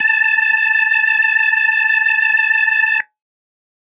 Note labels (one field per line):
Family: organ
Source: electronic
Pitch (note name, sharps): A5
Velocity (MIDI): 50